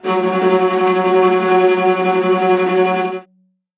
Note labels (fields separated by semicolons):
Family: string; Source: acoustic; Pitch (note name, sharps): F#3; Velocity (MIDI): 100; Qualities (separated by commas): non-linear envelope, reverb